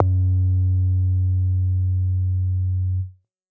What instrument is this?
synthesizer bass